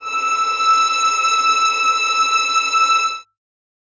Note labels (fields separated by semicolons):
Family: string; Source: acoustic; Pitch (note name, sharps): E6; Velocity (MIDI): 25; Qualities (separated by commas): reverb